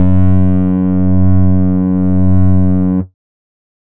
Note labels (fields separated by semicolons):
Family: bass; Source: synthesizer; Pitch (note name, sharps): F#2; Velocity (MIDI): 75; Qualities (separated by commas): distorted, multiphonic, tempo-synced